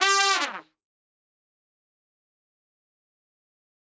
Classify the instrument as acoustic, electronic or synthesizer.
acoustic